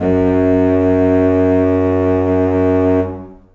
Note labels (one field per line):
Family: reed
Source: acoustic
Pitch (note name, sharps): F#2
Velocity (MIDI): 100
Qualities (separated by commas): distorted, long release, reverb